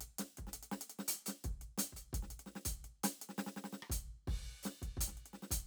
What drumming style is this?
breakbeat